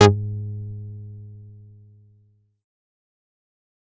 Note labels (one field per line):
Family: bass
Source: synthesizer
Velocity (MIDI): 25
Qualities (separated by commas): distorted, fast decay